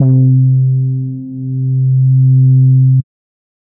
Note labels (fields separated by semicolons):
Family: bass; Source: synthesizer; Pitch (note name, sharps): C3; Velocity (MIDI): 127; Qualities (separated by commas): dark